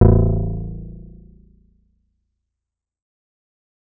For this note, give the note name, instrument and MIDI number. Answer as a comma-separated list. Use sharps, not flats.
A0, synthesizer bass, 21